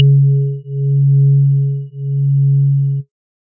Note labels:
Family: organ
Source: electronic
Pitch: C#3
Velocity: 25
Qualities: dark

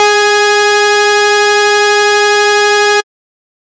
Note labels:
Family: bass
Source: synthesizer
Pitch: G#4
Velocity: 75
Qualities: bright, distorted

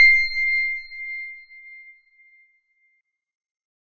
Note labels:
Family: organ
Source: electronic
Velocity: 50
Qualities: bright

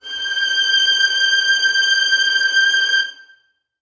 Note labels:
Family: string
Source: acoustic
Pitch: G6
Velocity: 75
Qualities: bright, reverb

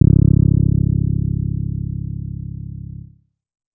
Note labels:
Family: bass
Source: synthesizer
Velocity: 50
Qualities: dark

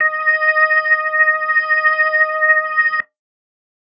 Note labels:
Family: organ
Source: electronic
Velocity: 75

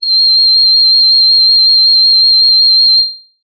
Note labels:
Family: voice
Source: synthesizer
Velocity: 25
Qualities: bright

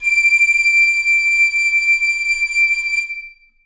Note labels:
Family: flute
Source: acoustic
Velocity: 50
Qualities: reverb

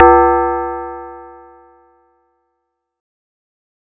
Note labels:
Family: mallet percussion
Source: acoustic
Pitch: C#2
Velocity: 75

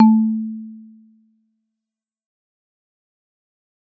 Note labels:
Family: mallet percussion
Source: acoustic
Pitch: A3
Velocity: 75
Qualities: dark, fast decay

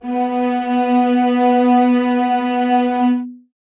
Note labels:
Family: string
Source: acoustic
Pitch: B3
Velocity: 50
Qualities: reverb

